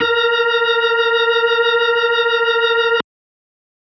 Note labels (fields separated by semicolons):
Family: organ; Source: electronic; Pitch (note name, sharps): A#4; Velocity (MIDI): 25